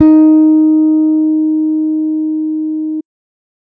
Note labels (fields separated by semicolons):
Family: bass; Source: electronic; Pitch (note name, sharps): D#4; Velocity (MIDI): 50